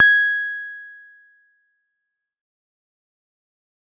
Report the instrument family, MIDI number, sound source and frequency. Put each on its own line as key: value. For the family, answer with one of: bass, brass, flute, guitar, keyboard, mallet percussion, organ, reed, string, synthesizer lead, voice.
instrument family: keyboard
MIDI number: 92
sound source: electronic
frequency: 1661 Hz